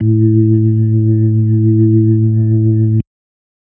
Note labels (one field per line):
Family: organ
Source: electronic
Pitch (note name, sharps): A2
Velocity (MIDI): 50